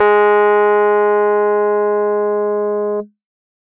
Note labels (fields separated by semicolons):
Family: keyboard; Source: electronic; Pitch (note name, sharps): G#3; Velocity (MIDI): 127; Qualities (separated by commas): distorted